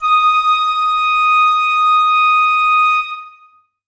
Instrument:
acoustic flute